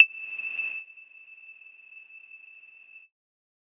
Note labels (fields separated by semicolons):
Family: mallet percussion; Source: electronic; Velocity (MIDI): 100; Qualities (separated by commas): bright, non-linear envelope